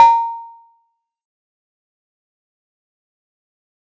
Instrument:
acoustic mallet percussion instrument